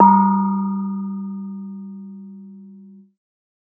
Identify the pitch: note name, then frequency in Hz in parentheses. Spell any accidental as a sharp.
G3 (196 Hz)